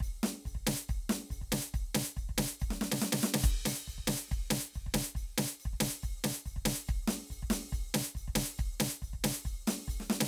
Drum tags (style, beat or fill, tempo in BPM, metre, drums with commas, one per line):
punk
beat
140 BPM
4/4
crash, hi-hat pedal, percussion, snare, kick